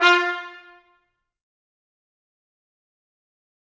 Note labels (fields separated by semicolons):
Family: brass; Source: acoustic; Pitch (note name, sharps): F4; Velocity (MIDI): 127; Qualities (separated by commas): bright, fast decay, percussive, reverb